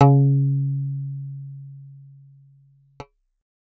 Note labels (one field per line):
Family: bass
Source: synthesizer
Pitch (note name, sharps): C#3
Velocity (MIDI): 127